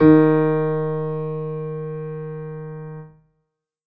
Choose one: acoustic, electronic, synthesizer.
acoustic